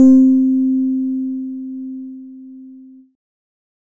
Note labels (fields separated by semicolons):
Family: keyboard; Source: electronic; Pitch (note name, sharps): C4; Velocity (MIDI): 50; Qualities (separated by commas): distorted